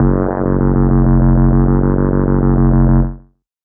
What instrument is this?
synthesizer bass